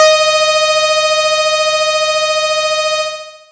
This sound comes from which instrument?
synthesizer bass